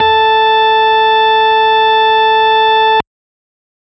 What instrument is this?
electronic organ